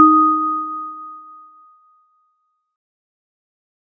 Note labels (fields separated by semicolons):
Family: mallet percussion; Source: acoustic; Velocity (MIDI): 25